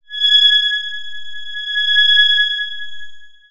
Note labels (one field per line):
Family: synthesizer lead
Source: synthesizer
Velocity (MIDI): 75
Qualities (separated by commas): long release, non-linear envelope